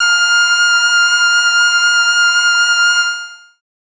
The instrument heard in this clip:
synthesizer voice